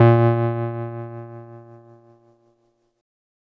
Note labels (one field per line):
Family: keyboard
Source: electronic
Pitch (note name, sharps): A#2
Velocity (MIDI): 25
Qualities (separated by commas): distorted